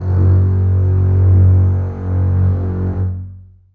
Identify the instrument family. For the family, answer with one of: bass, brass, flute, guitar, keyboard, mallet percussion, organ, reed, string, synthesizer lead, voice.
string